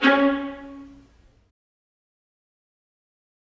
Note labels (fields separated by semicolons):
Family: string; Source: acoustic; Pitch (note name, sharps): C#4; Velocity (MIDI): 50; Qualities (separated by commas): fast decay, reverb